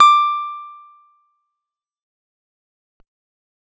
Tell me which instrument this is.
acoustic guitar